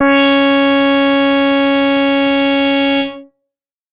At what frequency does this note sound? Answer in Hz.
277.2 Hz